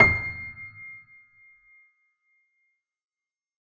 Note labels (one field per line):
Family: keyboard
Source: acoustic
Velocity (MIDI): 75